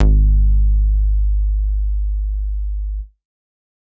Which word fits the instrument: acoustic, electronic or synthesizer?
synthesizer